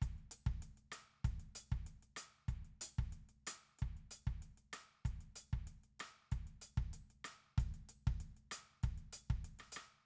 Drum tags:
Brazilian baião
beat
95 BPM
4/4
closed hi-hat, cross-stick, kick

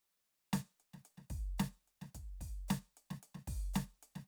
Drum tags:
funk
beat
112 BPM
4/4
closed hi-hat, open hi-hat, hi-hat pedal, snare, kick

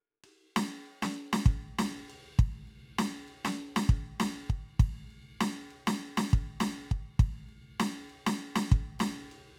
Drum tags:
rock
beat
100 BPM
4/4
ride, ride bell, snare, kick

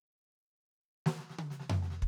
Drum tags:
rock
fill
115 BPM
4/4
hi-hat pedal, snare, high tom, floor tom, kick

